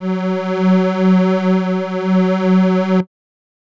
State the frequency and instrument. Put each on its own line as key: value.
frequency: 185 Hz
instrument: acoustic reed instrument